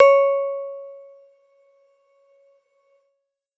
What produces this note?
electronic keyboard